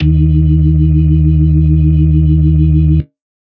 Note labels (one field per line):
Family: organ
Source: electronic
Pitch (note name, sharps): D#2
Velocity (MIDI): 50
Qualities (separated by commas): dark